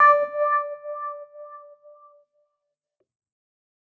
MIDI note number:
74